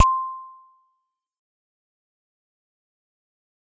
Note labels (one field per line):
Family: mallet percussion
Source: acoustic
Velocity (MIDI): 75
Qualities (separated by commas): fast decay, percussive